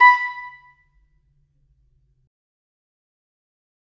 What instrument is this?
acoustic reed instrument